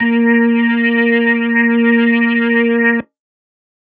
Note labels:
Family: organ; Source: electronic; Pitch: A#3; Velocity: 25; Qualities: distorted

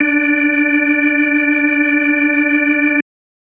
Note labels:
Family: organ; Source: electronic; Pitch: D4; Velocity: 100; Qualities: dark

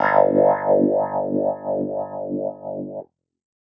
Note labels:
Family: keyboard; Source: electronic; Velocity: 100

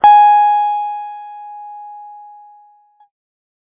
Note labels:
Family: guitar; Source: electronic; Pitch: G#5; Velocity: 75

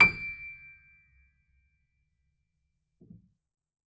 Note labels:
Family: keyboard; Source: acoustic; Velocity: 100; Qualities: percussive

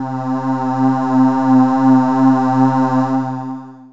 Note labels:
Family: voice; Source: synthesizer; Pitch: C3; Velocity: 127; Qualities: distorted, long release

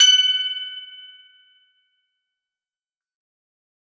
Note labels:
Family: guitar; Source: acoustic; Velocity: 50; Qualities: bright, fast decay

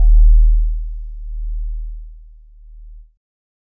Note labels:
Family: keyboard; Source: electronic; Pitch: D#1; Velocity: 25; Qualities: multiphonic

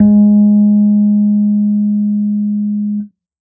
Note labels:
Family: keyboard; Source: electronic; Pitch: G#3; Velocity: 75; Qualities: dark

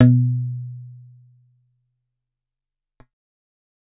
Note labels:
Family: guitar; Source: acoustic; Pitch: B2; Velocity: 127; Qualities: dark, fast decay

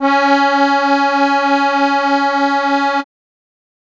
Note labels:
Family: keyboard; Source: acoustic; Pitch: C#4; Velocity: 127

